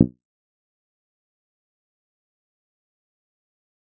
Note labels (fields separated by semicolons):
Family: guitar; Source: electronic; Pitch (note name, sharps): B1; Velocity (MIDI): 50; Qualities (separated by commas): fast decay, percussive